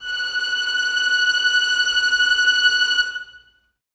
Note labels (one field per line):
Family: string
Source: acoustic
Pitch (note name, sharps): F#6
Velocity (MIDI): 50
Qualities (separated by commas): bright, non-linear envelope, reverb